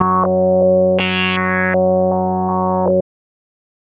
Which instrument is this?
synthesizer bass